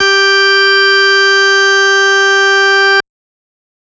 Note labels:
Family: organ; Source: electronic; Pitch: G4; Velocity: 127; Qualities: bright, distorted

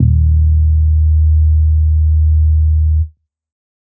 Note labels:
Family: bass; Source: synthesizer; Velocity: 50; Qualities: dark

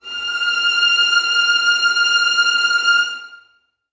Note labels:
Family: string; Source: acoustic; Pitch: F6; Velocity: 75; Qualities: bright, reverb

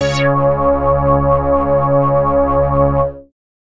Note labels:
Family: bass; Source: synthesizer; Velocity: 127; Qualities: bright, distorted

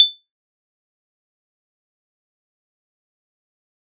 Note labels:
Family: keyboard; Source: electronic; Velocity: 50; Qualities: bright, fast decay, percussive

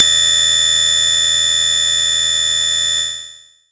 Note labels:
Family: bass; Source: synthesizer; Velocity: 25; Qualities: bright, distorted, long release

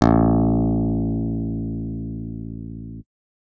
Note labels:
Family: keyboard; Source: electronic; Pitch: A1; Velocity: 127

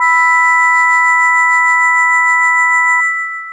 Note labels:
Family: mallet percussion; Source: electronic; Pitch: E4; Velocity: 75; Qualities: long release

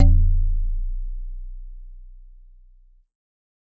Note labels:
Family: mallet percussion; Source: acoustic; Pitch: B0; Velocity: 100

